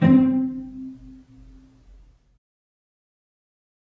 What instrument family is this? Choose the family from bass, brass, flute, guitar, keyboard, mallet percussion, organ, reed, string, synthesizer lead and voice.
string